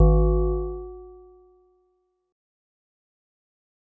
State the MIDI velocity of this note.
100